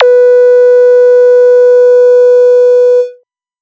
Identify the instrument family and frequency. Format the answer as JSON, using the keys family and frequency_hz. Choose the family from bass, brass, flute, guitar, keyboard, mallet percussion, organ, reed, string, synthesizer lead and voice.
{"family": "bass", "frequency_hz": 493.9}